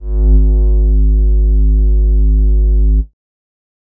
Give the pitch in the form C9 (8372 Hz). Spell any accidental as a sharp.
G#1 (51.91 Hz)